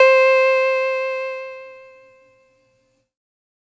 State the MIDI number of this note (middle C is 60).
72